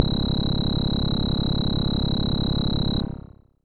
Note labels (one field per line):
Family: bass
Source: synthesizer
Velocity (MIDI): 100